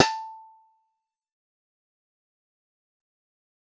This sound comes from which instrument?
synthesizer guitar